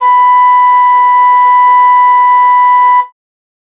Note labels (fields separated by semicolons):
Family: flute; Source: acoustic; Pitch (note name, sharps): B5; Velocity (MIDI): 50